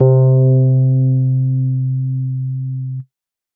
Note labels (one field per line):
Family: keyboard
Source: electronic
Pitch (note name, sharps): C3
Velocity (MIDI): 25